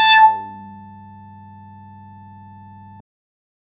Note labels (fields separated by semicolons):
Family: bass; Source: synthesizer; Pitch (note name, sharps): A5; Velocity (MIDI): 100; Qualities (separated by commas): distorted, percussive